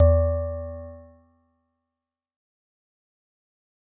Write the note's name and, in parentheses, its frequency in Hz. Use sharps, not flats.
E2 (82.41 Hz)